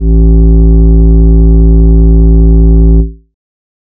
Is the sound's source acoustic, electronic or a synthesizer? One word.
synthesizer